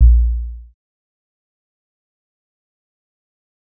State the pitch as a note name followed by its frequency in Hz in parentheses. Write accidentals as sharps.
A#1 (58.27 Hz)